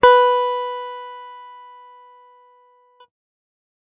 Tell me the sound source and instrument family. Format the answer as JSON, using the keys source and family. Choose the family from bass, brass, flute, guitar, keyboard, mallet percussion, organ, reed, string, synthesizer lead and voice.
{"source": "electronic", "family": "guitar"}